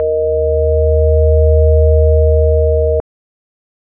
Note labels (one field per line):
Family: organ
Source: electronic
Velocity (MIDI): 100